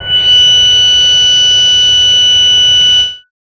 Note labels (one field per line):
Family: bass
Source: synthesizer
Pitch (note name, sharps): F#6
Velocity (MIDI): 127